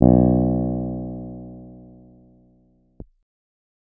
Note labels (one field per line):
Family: keyboard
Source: electronic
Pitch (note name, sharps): B1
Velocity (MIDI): 75